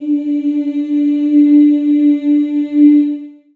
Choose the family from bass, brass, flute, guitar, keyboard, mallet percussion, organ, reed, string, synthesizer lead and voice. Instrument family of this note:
voice